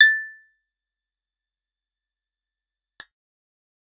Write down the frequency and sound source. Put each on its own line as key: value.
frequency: 1760 Hz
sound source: acoustic